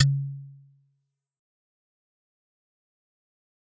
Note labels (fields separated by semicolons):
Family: mallet percussion; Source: acoustic; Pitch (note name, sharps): C#3; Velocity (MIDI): 50; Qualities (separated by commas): fast decay, percussive